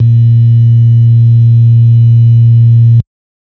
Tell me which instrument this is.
electronic organ